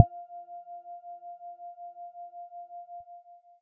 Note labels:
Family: mallet percussion; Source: electronic; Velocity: 25

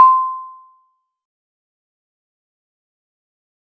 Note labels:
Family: mallet percussion; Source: acoustic; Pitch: C6; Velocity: 50; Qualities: fast decay, percussive

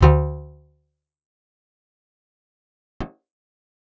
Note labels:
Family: guitar; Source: acoustic; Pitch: D2; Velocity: 50; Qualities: fast decay, percussive, reverb

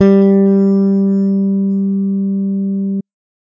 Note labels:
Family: bass; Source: electronic; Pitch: G3; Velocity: 100

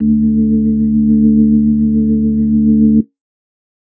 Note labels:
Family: organ; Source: electronic; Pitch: D2; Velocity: 25

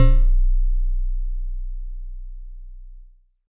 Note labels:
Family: mallet percussion; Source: acoustic; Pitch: B0; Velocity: 25

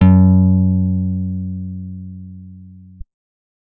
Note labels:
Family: guitar; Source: acoustic; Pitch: F#2; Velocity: 50

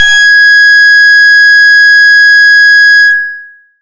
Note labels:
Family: bass; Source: synthesizer; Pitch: G#6; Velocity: 127; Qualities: bright, distorted, long release

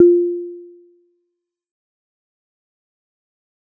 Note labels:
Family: mallet percussion; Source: acoustic; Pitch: F4; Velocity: 75; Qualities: fast decay, percussive

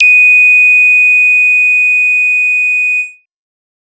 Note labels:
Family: bass; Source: synthesizer; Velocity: 50; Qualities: bright, distorted

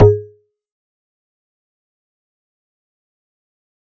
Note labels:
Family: mallet percussion; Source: acoustic; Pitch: G#2; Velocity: 75; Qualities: fast decay, percussive

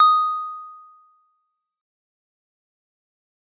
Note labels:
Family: guitar; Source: synthesizer; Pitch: D#6; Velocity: 127; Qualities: dark, fast decay

